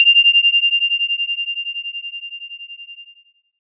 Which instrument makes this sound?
synthesizer guitar